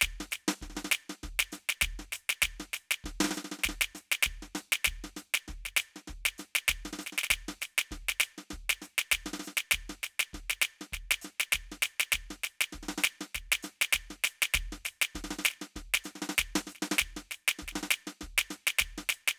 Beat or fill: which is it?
beat